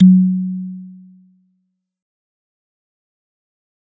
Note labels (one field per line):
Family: mallet percussion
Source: acoustic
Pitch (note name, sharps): F#3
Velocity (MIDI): 127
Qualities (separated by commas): dark, fast decay